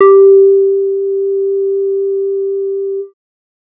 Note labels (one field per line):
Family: bass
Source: synthesizer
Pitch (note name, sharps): G4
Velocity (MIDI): 25